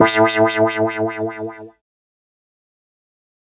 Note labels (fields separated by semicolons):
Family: keyboard; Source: synthesizer; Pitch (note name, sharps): A2; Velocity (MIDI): 50; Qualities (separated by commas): distorted, fast decay